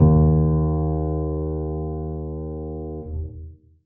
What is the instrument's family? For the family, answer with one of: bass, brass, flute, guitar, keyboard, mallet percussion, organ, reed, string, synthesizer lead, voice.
keyboard